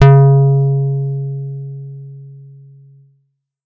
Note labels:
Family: guitar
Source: electronic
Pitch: C#3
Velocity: 75

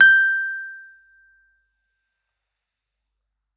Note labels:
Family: keyboard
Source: electronic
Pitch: G6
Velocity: 100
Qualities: fast decay

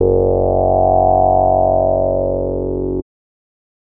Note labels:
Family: bass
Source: synthesizer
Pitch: F#1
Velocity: 100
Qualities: distorted

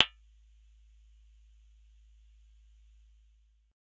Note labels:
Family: bass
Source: synthesizer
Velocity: 50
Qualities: percussive

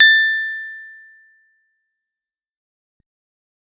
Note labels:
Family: guitar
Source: electronic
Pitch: A6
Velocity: 50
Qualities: fast decay

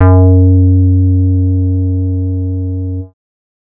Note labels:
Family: bass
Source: synthesizer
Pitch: F#2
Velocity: 75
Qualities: dark

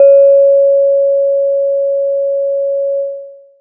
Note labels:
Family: mallet percussion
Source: acoustic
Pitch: C#5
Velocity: 25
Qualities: long release

